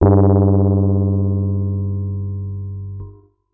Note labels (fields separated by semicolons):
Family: keyboard; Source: electronic; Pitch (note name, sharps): G2; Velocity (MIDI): 50; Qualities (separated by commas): distorted